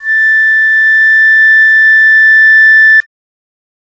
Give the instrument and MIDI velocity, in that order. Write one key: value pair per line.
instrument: acoustic flute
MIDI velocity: 50